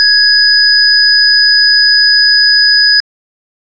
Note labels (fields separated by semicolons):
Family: organ; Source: electronic; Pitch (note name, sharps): G#6; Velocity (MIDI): 75; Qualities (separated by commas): bright